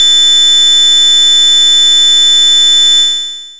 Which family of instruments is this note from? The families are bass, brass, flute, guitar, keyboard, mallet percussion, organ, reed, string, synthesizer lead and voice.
bass